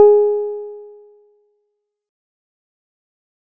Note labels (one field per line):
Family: guitar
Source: synthesizer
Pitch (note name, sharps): G#4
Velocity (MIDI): 25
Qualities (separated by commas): dark, fast decay